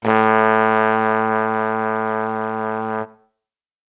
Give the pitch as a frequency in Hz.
110 Hz